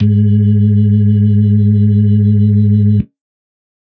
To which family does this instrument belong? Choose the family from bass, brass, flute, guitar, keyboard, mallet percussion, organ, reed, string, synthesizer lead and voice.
organ